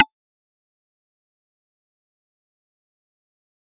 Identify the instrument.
acoustic mallet percussion instrument